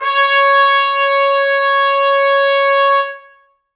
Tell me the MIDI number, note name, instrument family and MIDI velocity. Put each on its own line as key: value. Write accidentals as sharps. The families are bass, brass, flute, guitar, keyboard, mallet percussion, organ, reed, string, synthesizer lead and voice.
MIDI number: 73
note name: C#5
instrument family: brass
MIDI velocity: 127